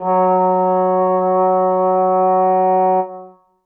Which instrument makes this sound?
acoustic brass instrument